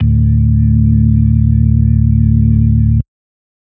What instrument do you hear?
electronic organ